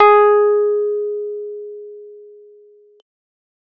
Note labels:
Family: keyboard; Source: electronic; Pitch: G#4; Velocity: 100

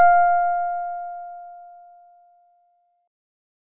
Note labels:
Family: organ; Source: electronic; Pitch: F5; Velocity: 100; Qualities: bright

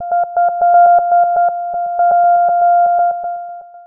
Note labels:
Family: synthesizer lead; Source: synthesizer; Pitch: F5; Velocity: 100; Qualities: long release, tempo-synced

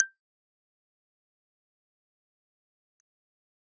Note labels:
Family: keyboard; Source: electronic; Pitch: G6; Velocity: 127; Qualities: fast decay, percussive

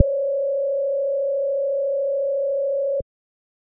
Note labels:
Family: bass; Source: synthesizer; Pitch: C#5; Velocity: 25; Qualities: dark

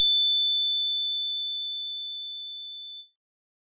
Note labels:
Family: organ; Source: electronic; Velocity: 50; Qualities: bright

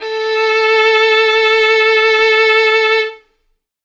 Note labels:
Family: string; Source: acoustic; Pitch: A4; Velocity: 50; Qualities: bright

